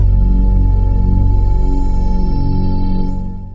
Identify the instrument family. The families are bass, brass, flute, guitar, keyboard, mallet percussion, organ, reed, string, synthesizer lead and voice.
synthesizer lead